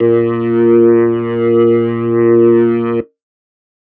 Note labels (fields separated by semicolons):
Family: organ; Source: electronic; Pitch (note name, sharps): A#2; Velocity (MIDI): 25; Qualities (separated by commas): distorted